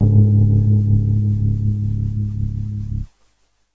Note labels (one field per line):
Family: keyboard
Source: electronic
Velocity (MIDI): 50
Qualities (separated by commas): dark